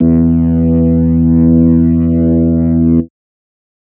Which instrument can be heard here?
electronic organ